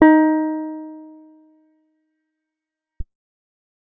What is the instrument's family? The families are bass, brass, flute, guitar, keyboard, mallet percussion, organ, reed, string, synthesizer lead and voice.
guitar